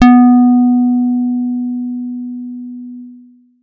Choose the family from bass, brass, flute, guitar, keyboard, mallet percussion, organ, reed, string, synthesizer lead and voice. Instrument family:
guitar